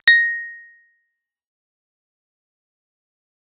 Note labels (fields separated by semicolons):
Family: bass; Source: synthesizer; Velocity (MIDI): 50; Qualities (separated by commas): fast decay, percussive